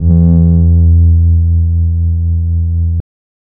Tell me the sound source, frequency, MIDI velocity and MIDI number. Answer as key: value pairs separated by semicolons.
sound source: synthesizer; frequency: 82.41 Hz; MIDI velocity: 50; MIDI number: 40